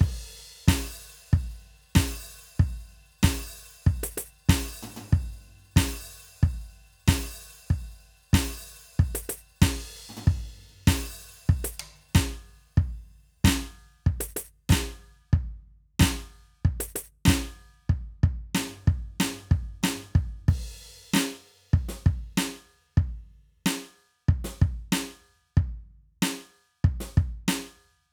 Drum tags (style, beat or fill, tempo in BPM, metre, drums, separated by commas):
rock, beat, 94 BPM, 4/4, crash, open hi-hat, percussion, snare, high tom, floor tom, kick